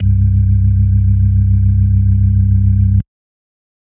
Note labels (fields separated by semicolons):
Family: organ; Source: electronic; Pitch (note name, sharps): C1; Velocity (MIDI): 127; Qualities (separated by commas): dark